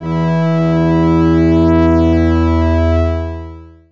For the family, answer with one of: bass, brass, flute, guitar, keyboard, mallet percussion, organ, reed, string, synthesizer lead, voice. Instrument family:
organ